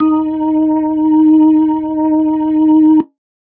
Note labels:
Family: organ; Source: electronic; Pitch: D#4; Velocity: 75

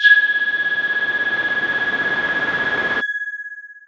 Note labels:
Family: voice; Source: synthesizer; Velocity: 127; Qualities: distorted, long release

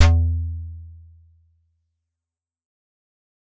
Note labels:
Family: keyboard; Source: acoustic; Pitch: E2; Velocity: 100; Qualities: fast decay

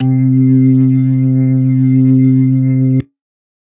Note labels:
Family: organ; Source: electronic; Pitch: C3; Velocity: 75

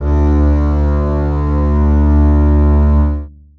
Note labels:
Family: string; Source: acoustic; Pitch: D2; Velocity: 127; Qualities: long release, reverb

